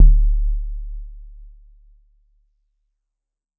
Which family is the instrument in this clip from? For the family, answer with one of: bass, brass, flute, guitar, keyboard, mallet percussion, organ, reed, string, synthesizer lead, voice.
mallet percussion